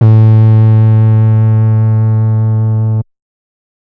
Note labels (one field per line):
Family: bass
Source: synthesizer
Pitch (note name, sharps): A2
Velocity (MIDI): 75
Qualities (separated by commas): distorted